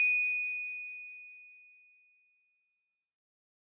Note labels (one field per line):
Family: mallet percussion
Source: acoustic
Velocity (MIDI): 100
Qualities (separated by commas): bright